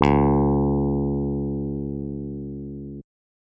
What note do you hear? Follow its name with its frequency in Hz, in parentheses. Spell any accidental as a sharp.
C#2 (69.3 Hz)